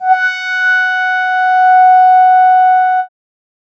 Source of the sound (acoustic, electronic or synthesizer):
synthesizer